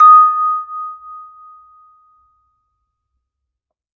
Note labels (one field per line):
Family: mallet percussion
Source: acoustic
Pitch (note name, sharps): D#6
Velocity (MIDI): 25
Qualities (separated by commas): reverb